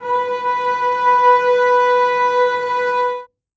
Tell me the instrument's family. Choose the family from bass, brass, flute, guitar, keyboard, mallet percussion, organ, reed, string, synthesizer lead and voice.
string